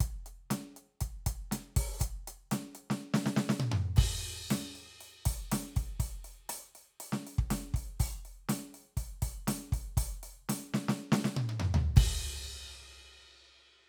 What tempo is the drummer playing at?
120 BPM